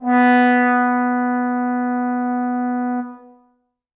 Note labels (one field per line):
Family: brass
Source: acoustic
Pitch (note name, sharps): B3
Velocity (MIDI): 25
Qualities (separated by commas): bright, reverb